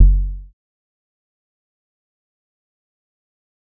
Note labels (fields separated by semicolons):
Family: bass; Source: synthesizer; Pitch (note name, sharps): F#1; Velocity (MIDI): 50; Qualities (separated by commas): dark, fast decay, percussive